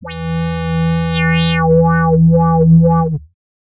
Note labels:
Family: bass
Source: synthesizer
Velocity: 100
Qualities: distorted, non-linear envelope

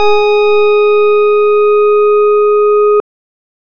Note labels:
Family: organ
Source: electronic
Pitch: G#4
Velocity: 100

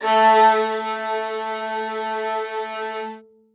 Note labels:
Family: string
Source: acoustic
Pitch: A3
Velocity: 127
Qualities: reverb

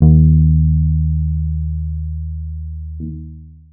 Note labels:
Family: guitar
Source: electronic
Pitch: D#2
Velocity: 25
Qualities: long release

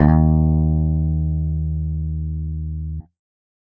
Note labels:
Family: guitar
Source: electronic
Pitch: D#2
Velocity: 127

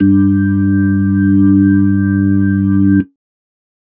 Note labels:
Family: organ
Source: electronic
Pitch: G2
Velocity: 127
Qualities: dark

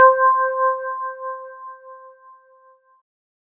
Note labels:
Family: keyboard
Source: electronic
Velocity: 75

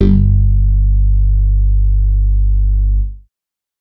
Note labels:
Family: bass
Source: synthesizer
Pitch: G1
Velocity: 75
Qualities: distorted

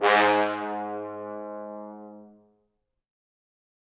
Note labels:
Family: brass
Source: acoustic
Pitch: G#2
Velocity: 25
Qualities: bright, reverb

